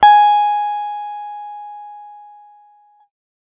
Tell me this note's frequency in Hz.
830.6 Hz